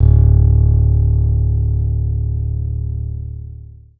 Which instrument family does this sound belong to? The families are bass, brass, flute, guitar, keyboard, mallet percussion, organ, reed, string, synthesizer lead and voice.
guitar